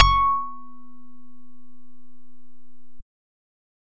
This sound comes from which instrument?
synthesizer bass